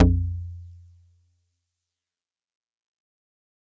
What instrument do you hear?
acoustic mallet percussion instrument